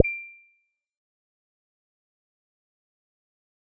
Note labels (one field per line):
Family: bass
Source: synthesizer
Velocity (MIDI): 127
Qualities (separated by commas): fast decay, percussive